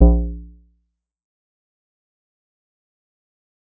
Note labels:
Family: bass; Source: synthesizer; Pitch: A#1; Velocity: 25; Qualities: dark, fast decay, percussive

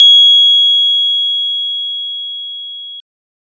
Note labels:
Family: organ; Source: electronic; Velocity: 50; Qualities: bright

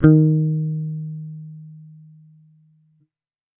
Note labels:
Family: bass; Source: electronic; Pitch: D#3; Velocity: 75

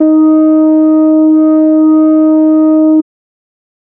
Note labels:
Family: organ; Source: electronic; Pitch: D#4; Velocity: 100

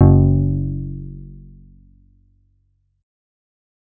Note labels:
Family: bass; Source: synthesizer; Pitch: F#1; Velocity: 50

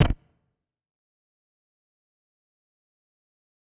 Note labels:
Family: guitar; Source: electronic; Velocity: 25; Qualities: distorted, fast decay, percussive

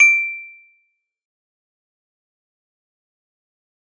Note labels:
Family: mallet percussion; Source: acoustic; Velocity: 127; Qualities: fast decay, percussive

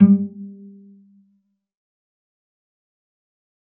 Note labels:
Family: string; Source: acoustic; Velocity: 50; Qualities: dark, fast decay, percussive, reverb

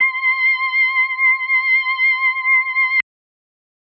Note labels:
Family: organ; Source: electronic; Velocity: 25

